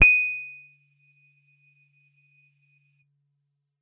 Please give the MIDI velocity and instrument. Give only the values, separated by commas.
127, electronic guitar